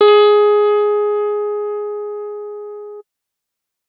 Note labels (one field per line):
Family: bass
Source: synthesizer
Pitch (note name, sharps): G#4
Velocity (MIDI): 127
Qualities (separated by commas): distorted